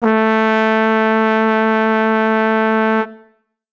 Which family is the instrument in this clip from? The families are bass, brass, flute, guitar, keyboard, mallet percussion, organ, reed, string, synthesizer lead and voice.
brass